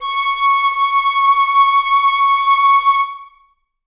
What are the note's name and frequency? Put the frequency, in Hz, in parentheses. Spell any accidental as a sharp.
C#6 (1109 Hz)